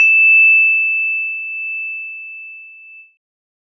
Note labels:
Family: keyboard; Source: electronic; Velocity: 127; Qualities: bright, multiphonic

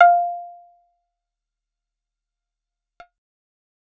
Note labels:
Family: guitar; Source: acoustic; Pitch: F5; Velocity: 50; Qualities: fast decay, percussive

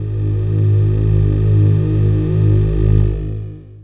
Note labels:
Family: voice; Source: synthesizer; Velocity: 100; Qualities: distorted, long release

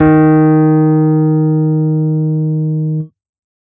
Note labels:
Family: keyboard; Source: electronic; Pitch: D#3; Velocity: 127; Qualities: dark

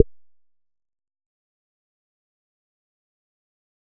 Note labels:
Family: bass; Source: synthesizer; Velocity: 75; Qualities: fast decay, percussive

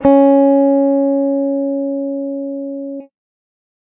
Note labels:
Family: guitar; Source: electronic; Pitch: C#4; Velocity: 50

